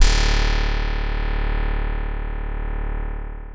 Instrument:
synthesizer guitar